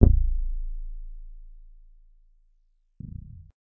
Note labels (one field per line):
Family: guitar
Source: electronic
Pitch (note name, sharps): A0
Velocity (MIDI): 50